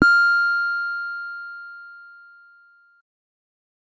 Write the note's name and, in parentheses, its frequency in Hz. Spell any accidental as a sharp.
F6 (1397 Hz)